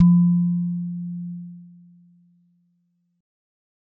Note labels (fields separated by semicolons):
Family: mallet percussion; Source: acoustic; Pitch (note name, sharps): F3; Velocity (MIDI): 50; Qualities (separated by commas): dark